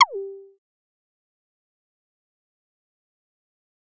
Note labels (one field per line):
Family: bass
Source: synthesizer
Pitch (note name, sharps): G4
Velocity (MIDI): 75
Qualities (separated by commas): fast decay, percussive